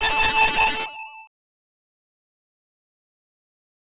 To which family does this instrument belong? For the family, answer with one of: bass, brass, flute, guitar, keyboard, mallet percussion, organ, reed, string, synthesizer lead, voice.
bass